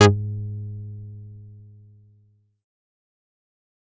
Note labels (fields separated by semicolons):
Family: bass; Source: synthesizer; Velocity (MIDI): 50; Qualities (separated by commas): distorted, fast decay